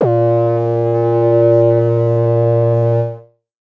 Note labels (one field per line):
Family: synthesizer lead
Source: synthesizer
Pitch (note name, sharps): A#2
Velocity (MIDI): 50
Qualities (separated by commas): distorted, multiphonic, non-linear envelope